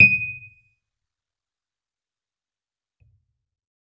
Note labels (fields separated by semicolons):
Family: keyboard; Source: electronic; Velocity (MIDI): 100; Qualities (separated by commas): fast decay, percussive